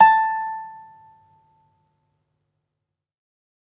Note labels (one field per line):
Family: guitar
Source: acoustic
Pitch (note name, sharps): A5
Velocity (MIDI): 100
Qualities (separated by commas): reverb